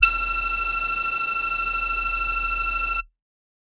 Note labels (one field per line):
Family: voice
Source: synthesizer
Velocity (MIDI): 50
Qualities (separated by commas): multiphonic